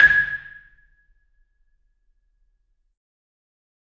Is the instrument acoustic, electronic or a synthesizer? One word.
acoustic